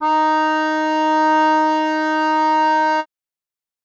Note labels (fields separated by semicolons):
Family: reed; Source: acoustic; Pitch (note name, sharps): D#4; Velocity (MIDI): 100